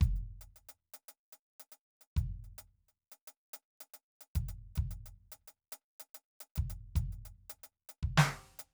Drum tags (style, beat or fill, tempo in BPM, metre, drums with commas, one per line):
Afro-Cuban rumba
beat
110 BPM
4/4
closed hi-hat, snare, kick